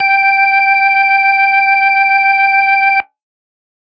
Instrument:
electronic organ